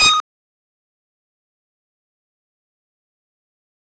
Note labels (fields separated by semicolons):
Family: bass; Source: synthesizer; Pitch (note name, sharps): D#6; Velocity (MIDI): 127; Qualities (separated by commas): fast decay, percussive